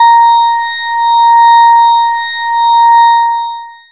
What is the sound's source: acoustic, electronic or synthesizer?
synthesizer